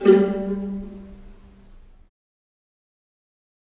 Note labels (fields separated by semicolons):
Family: string; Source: acoustic; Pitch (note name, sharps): G3; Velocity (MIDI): 25; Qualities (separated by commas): dark, fast decay, reverb